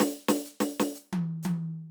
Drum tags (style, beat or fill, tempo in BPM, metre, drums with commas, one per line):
Afro-Cuban bembé
fill
122 BPM
4/4
hi-hat pedal, snare, high tom